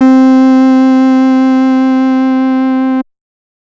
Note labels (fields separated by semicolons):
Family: bass; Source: synthesizer; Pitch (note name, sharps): C4; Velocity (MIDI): 100; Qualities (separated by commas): distorted